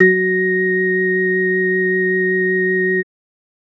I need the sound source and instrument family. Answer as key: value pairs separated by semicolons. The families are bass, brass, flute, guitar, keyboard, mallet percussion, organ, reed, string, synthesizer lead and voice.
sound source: electronic; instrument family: organ